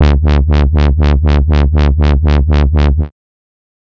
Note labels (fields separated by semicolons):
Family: bass; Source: synthesizer; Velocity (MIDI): 50; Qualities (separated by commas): bright, distorted, tempo-synced